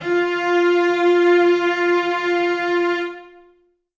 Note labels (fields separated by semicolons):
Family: string; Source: acoustic; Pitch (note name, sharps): F4; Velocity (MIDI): 100; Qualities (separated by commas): reverb